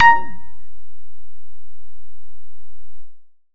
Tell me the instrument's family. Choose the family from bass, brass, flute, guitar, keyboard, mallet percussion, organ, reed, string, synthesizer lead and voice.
bass